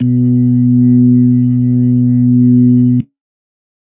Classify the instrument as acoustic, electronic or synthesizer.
electronic